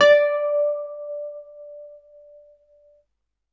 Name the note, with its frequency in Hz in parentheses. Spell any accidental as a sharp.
D5 (587.3 Hz)